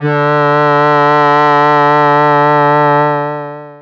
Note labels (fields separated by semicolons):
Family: voice; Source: synthesizer; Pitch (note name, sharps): D3; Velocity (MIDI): 100; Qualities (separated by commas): distorted, long release